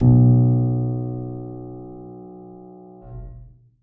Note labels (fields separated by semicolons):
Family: keyboard; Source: acoustic; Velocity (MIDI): 50; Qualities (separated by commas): dark, reverb